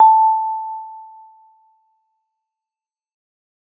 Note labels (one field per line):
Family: mallet percussion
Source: acoustic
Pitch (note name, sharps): A5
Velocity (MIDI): 50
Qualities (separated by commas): fast decay